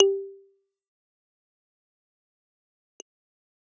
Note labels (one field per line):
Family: keyboard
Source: electronic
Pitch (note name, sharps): G4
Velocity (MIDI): 25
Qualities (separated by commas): percussive